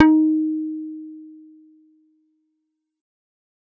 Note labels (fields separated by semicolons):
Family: bass; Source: synthesizer; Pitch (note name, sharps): D#4; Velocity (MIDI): 127